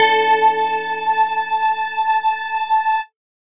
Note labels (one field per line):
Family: mallet percussion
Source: electronic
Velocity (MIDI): 25